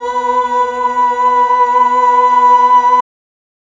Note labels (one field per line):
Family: voice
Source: electronic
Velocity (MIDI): 127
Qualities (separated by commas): bright